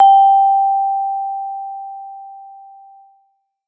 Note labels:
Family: mallet percussion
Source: acoustic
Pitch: G5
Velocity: 127

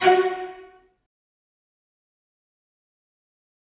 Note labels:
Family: string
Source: acoustic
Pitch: F#4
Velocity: 25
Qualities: fast decay, percussive, reverb

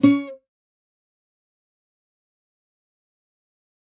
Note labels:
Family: guitar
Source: acoustic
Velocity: 25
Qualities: fast decay, percussive, reverb

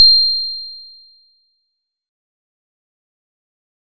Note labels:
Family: guitar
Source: synthesizer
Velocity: 25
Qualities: bright, fast decay

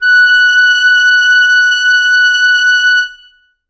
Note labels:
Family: reed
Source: acoustic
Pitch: F#6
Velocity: 127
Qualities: reverb

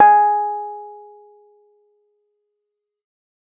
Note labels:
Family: keyboard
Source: electronic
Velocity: 50

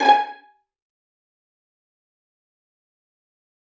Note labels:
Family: string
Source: acoustic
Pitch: G#5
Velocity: 100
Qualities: fast decay, percussive, reverb

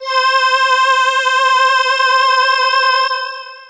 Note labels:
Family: voice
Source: synthesizer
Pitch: C5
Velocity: 100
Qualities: bright, distorted, long release

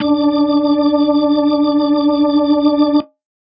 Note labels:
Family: organ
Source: electronic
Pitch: D4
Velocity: 127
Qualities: reverb

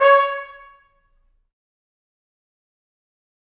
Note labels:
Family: brass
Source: acoustic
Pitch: C#5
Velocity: 75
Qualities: fast decay, percussive, reverb

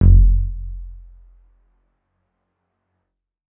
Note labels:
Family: keyboard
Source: electronic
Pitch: F1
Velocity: 50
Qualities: dark

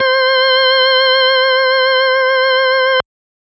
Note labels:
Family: organ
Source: electronic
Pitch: C5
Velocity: 50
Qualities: distorted

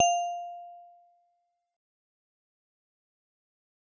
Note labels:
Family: mallet percussion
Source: acoustic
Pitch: F5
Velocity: 75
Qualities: fast decay

